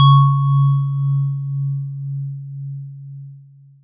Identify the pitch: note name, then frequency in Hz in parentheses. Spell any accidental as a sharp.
C#3 (138.6 Hz)